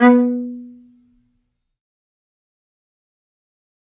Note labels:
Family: string; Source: acoustic; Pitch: B3; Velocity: 25; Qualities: fast decay, reverb

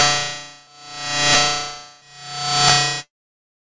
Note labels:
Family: guitar; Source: electronic; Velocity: 100

